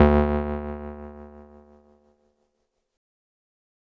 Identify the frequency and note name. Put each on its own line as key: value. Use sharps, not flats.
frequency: 73.42 Hz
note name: D2